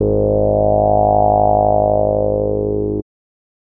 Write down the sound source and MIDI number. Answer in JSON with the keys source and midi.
{"source": "synthesizer", "midi": 32}